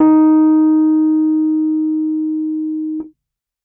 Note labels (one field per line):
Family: keyboard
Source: electronic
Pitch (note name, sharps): D#4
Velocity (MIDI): 100